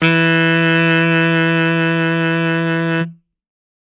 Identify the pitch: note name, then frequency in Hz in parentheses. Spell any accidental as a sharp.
E3 (164.8 Hz)